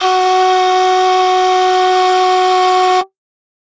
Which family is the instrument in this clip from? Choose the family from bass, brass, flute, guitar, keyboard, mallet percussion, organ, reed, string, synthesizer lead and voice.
flute